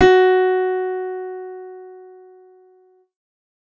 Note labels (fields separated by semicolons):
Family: keyboard; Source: synthesizer; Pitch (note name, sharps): F#4; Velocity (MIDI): 127